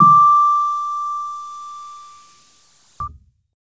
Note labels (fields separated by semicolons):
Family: keyboard; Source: electronic; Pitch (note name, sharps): D6; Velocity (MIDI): 25